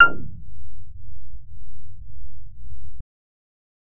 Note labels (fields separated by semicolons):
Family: bass; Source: synthesizer; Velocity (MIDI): 75